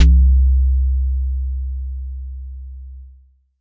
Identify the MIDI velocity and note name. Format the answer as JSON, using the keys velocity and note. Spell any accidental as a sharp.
{"velocity": 50, "note": "C2"}